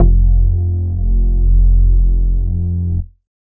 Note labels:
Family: bass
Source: synthesizer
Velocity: 100

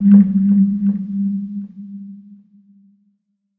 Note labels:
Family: synthesizer lead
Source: synthesizer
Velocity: 100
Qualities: dark, non-linear envelope, reverb

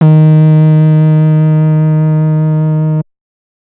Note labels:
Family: bass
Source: synthesizer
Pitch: D#3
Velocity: 75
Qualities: distorted

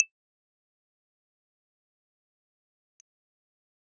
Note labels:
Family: keyboard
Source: electronic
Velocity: 25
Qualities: fast decay, percussive

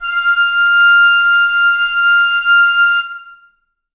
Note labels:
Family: reed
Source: acoustic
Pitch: F6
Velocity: 25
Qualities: reverb

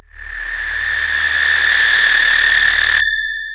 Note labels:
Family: voice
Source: synthesizer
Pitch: D1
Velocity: 100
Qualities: distorted, long release

